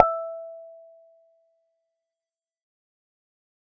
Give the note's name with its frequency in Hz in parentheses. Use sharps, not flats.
E5 (659.3 Hz)